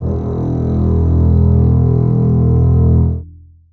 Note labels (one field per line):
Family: string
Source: acoustic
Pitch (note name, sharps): E1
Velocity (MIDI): 75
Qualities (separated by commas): long release, reverb